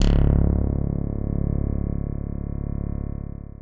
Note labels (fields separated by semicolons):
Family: guitar; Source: synthesizer; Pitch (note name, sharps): C#1; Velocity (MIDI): 127; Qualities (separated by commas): long release